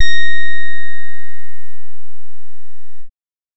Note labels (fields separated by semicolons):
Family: bass; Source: synthesizer; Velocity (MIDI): 127